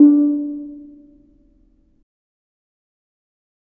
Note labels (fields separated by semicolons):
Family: mallet percussion; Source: acoustic; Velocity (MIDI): 50; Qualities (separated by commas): fast decay, reverb